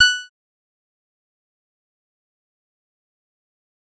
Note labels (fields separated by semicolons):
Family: bass; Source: synthesizer; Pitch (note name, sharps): F#6; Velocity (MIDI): 100; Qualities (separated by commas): bright, distorted, fast decay, percussive